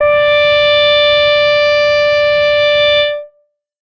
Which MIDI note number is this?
74